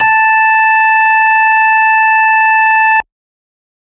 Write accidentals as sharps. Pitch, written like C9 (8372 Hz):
A5 (880 Hz)